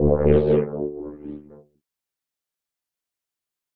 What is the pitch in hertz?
73.42 Hz